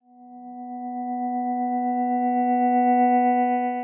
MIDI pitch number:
59